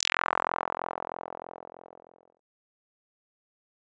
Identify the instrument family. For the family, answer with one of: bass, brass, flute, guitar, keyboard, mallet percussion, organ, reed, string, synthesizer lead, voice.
bass